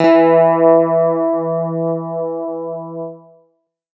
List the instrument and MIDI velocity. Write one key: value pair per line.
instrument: electronic guitar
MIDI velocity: 75